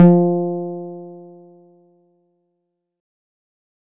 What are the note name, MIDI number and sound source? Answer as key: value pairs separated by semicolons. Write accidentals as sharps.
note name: F3; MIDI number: 53; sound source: electronic